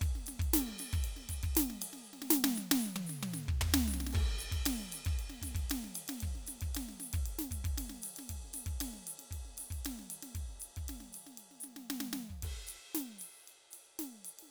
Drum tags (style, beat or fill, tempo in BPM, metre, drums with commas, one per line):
jazz-funk
beat
116 BPM
4/4
crash, ride, hi-hat pedal, snare, high tom, floor tom, kick